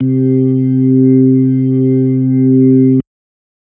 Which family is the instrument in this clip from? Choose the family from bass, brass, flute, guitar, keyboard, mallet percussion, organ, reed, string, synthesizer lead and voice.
organ